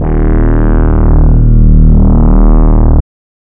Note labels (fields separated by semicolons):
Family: reed; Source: synthesizer; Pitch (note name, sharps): D#1; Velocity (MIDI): 100; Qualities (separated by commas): distorted, non-linear envelope